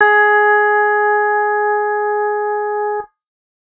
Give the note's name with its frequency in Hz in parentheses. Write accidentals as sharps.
G#4 (415.3 Hz)